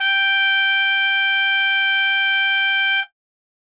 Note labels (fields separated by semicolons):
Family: brass; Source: acoustic; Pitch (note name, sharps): G5; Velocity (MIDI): 127; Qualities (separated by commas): bright